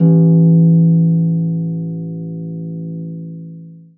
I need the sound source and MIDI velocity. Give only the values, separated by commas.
acoustic, 25